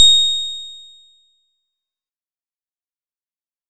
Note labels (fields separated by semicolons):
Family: guitar; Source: synthesizer; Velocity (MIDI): 75; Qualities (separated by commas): bright, fast decay